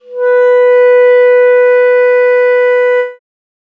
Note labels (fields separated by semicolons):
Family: reed; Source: acoustic; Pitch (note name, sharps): B4; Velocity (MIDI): 25